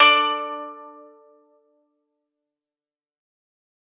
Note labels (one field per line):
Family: guitar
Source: acoustic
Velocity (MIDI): 25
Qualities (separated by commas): fast decay